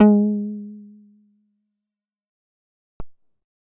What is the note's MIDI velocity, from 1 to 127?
100